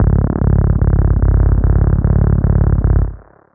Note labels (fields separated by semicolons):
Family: bass; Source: synthesizer; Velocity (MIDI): 75; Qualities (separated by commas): reverb